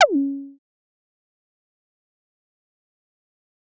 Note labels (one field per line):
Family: bass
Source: synthesizer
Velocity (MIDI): 100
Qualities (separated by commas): distorted, fast decay, percussive